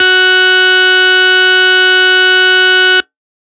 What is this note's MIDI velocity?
127